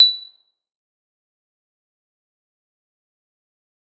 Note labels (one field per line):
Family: mallet percussion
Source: acoustic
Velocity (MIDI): 100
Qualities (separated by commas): bright, fast decay, percussive, reverb